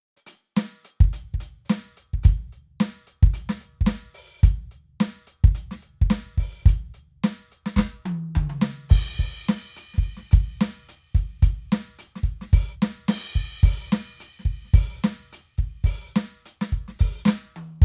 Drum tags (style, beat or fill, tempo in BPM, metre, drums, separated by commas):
swing, beat, 215 BPM, 4/4, crash, closed hi-hat, open hi-hat, hi-hat pedal, snare, high tom, mid tom, kick